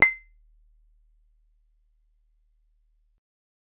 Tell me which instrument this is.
acoustic guitar